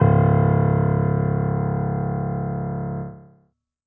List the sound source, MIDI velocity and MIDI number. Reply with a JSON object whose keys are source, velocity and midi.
{"source": "acoustic", "velocity": 50, "midi": 25}